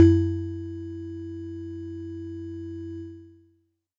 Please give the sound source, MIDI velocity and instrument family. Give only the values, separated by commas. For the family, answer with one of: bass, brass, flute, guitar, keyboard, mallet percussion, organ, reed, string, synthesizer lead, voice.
acoustic, 25, mallet percussion